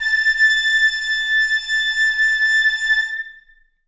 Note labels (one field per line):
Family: flute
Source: acoustic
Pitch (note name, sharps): A6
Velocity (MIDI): 75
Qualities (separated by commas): reverb